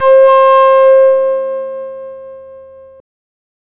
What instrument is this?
synthesizer bass